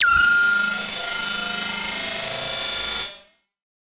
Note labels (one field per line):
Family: synthesizer lead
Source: synthesizer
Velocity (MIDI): 75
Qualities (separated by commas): multiphonic, non-linear envelope